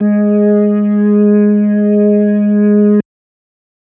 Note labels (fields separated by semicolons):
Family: organ; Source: electronic; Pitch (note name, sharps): G#3; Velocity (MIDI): 127; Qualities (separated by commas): distorted